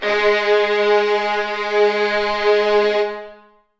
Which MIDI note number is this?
56